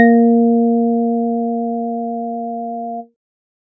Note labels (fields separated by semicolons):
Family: organ; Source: electronic; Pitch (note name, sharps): A#3; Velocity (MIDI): 100; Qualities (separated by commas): dark